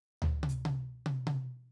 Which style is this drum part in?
half-time rock